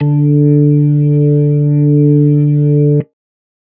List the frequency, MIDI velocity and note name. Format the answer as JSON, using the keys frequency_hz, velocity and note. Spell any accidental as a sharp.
{"frequency_hz": 146.8, "velocity": 50, "note": "D3"}